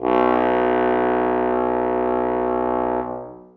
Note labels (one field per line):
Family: brass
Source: acoustic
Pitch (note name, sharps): B1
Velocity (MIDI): 75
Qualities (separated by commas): long release, reverb